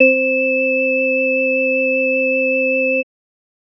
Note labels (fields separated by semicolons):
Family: organ; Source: electronic; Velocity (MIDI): 50; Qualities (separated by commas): multiphonic